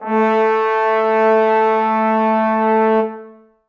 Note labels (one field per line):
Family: brass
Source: acoustic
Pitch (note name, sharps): A3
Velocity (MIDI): 100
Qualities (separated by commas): bright, reverb